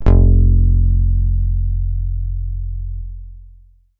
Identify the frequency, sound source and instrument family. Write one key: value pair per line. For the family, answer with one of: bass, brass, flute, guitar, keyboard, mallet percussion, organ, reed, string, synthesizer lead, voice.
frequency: 43.65 Hz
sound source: electronic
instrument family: guitar